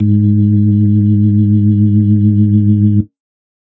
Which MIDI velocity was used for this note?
50